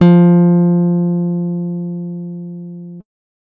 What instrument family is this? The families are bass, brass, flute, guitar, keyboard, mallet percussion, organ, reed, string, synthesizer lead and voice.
guitar